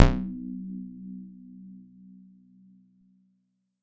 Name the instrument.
electronic guitar